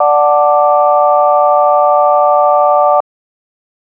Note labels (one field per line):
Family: organ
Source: electronic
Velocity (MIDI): 127